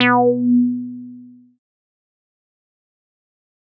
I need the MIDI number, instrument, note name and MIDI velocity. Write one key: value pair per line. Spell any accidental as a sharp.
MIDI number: 59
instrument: synthesizer bass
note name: B3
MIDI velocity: 50